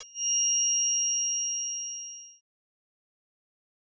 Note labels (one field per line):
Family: bass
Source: synthesizer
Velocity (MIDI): 127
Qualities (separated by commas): bright, distorted, fast decay